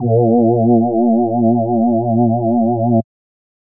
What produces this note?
synthesizer voice